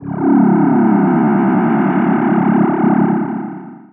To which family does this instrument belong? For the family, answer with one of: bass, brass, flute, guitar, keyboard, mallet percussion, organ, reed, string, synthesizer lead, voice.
voice